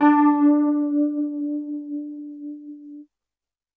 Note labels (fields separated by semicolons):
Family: keyboard; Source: electronic; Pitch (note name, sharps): D4; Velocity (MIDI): 100